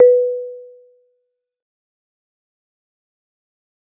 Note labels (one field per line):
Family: mallet percussion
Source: acoustic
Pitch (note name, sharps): B4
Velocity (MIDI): 75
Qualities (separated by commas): fast decay, percussive